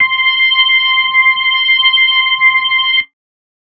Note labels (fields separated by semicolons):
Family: organ; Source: electronic; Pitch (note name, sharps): C6; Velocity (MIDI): 50